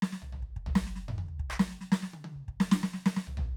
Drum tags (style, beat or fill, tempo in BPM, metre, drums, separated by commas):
hip-hop, fill, 67 BPM, 4/4, percussion, snare, high tom, mid tom, floor tom, kick